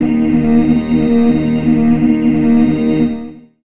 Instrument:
electronic organ